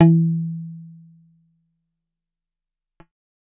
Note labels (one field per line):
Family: guitar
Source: acoustic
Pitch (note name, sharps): E3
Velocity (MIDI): 75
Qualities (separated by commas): dark, fast decay